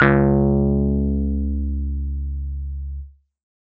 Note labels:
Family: keyboard; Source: electronic; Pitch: C#2; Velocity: 75; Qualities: distorted

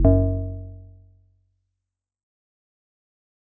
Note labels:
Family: mallet percussion; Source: acoustic; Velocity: 127; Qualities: dark, fast decay, multiphonic

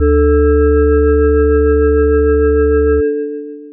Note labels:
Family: mallet percussion; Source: electronic; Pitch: D2; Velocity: 50; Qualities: long release

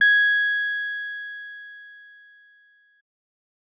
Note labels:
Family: keyboard; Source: electronic; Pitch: G#6; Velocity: 127; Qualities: bright

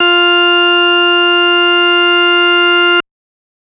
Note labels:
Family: organ; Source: electronic; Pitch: F4; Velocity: 127; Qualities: bright, distorted

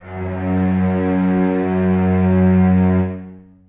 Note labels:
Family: string; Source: acoustic; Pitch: F#2; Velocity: 50; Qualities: long release, reverb

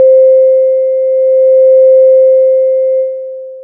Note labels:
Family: synthesizer lead; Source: synthesizer; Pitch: C5; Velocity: 25; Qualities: long release

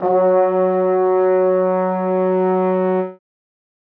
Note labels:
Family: brass; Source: acoustic; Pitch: F#3; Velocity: 75; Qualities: reverb

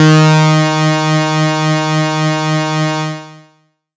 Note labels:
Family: bass; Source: synthesizer; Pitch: D#3; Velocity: 100; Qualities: bright, distorted, long release

